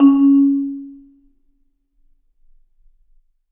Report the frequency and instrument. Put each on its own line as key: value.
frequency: 277.2 Hz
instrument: acoustic mallet percussion instrument